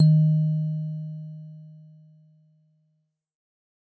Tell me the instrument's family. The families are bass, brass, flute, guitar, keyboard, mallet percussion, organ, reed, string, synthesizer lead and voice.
mallet percussion